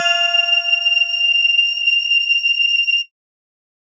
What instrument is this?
electronic mallet percussion instrument